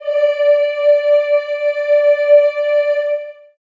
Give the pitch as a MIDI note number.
74